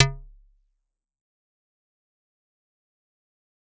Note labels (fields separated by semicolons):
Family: mallet percussion; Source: acoustic; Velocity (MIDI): 100; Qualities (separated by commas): fast decay, percussive